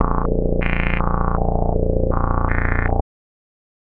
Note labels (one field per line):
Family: bass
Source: synthesizer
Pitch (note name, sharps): A#-1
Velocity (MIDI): 100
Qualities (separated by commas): tempo-synced